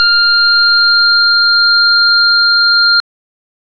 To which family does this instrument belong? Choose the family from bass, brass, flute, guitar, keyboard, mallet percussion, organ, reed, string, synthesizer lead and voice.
organ